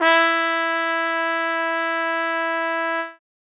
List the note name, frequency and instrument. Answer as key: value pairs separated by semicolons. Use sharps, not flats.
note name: E4; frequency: 329.6 Hz; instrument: acoustic brass instrument